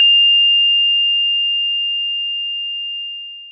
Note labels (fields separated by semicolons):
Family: mallet percussion; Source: acoustic; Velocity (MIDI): 50; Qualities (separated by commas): bright, distorted, long release